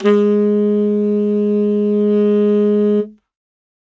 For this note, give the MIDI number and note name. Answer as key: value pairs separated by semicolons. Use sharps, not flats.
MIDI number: 56; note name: G#3